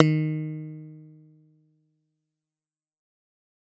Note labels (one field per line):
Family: bass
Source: synthesizer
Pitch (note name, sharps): D#3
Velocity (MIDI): 100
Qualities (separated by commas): fast decay